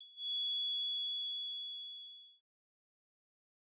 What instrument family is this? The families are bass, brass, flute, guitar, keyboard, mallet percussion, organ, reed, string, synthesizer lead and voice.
bass